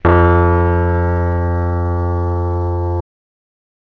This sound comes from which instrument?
electronic keyboard